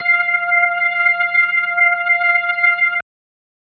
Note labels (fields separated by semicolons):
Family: organ; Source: electronic; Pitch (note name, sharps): F5; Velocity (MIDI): 50